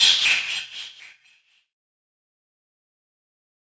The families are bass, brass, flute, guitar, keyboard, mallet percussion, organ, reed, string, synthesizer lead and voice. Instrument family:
keyboard